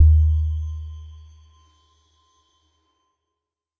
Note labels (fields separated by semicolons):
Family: mallet percussion; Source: electronic; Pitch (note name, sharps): D#2; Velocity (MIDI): 75; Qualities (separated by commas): non-linear envelope